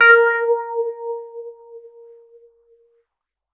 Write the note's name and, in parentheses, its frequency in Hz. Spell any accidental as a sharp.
A#4 (466.2 Hz)